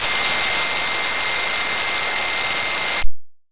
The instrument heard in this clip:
electronic guitar